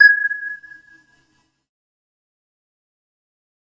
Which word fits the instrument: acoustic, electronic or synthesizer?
synthesizer